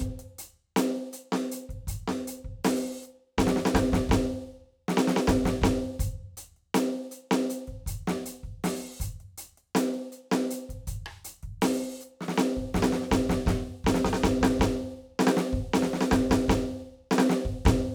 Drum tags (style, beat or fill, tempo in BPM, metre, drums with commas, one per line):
funk
beat
80 BPM
4/4
closed hi-hat, open hi-hat, hi-hat pedal, snare, cross-stick, kick